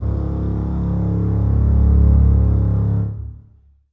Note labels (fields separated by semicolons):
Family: string; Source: acoustic; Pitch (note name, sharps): C#1; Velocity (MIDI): 100; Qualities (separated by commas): long release, reverb